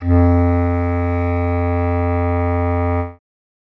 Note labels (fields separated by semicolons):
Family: reed; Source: acoustic; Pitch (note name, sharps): F2; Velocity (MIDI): 100; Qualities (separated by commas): dark